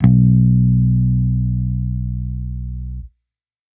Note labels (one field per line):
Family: bass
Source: electronic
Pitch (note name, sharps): B1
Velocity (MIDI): 100